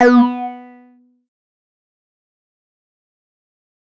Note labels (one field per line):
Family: bass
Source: synthesizer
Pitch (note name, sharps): B3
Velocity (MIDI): 75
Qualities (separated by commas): distorted, fast decay